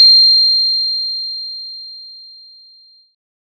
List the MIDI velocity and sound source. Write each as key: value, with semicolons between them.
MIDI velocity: 25; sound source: synthesizer